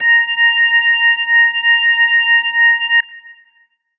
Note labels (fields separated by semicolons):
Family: organ; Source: electronic; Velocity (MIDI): 75